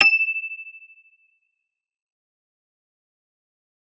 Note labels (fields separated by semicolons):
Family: guitar; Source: electronic; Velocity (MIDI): 50; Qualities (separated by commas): bright, fast decay, multiphonic, non-linear envelope